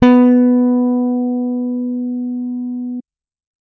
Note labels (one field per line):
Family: bass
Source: electronic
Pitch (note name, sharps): B3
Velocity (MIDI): 127